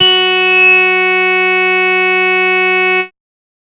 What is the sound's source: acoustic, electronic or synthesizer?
synthesizer